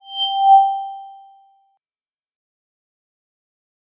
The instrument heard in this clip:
electronic mallet percussion instrument